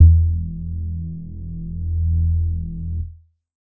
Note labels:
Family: keyboard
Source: electronic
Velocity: 75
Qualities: dark, distorted

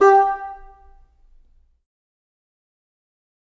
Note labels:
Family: reed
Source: acoustic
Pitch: G4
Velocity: 127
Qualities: fast decay, percussive, reverb

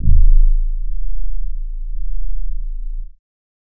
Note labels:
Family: bass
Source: synthesizer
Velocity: 25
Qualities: dark, distorted

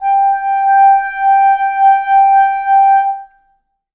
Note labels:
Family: reed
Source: acoustic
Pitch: G5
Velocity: 25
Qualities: reverb

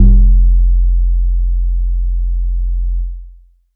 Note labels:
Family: mallet percussion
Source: acoustic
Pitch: F1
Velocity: 75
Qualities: long release

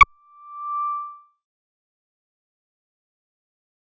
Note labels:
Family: bass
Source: synthesizer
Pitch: D6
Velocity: 127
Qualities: fast decay

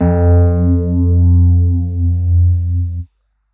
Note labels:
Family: keyboard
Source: electronic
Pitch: F2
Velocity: 75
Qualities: distorted

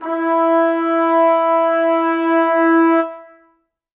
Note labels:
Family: brass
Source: acoustic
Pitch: E4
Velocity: 75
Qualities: reverb

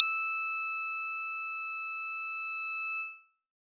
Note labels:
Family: keyboard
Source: electronic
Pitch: E6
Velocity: 100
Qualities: multiphonic

